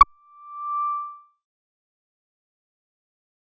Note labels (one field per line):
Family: bass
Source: synthesizer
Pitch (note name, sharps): D6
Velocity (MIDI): 75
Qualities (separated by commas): fast decay